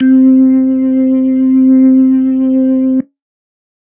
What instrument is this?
electronic organ